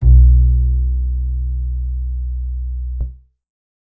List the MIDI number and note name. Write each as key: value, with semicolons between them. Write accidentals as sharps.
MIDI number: 35; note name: B1